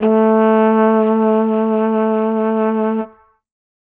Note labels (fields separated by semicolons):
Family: brass; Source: acoustic; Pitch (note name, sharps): A3; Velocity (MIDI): 25